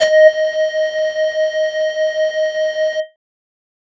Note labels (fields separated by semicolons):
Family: flute; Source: synthesizer; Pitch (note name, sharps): D#5; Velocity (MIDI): 75; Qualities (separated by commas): distorted